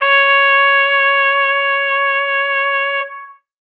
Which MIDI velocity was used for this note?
50